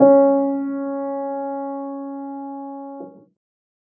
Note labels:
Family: keyboard; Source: acoustic; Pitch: C#4; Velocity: 25; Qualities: reverb

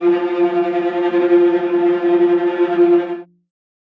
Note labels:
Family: string; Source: acoustic; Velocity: 75; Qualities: non-linear envelope, reverb

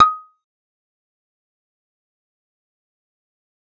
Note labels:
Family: bass; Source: synthesizer; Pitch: D#6; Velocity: 100; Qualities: fast decay, percussive

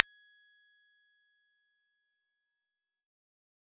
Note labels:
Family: bass; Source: synthesizer; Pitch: G#6; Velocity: 100; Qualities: fast decay, percussive

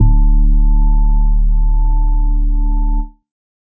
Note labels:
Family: organ; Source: electronic; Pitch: D1; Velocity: 100; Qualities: dark

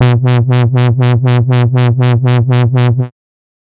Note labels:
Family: bass; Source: synthesizer; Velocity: 100; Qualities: bright, distorted, tempo-synced

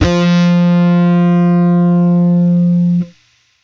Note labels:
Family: bass; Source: electronic; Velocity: 127; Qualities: bright, distorted

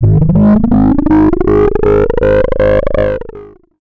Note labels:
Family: bass; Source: synthesizer; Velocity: 50; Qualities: distorted, long release, multiphonic, tempo-synced

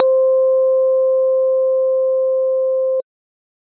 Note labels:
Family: organ; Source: electronic; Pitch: C5; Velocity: 25

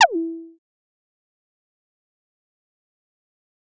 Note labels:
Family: bass; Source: synthesizer; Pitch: E4; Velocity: 127; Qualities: distorted, fast decay, percussive

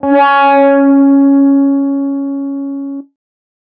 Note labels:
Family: guitar; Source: electronic; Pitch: C#4; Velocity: 100; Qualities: distorted, non-linear envelope

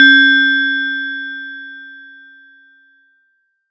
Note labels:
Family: mallet percussion; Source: acoustic; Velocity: 100

